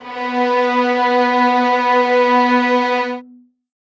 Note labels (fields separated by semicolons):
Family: string; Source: acoustic; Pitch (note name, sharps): B3; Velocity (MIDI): 50; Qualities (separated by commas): reverb